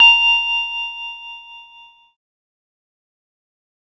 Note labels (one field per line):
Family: keyboard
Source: electronic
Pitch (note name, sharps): A#5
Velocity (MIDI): 50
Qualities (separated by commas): fast decay, reverb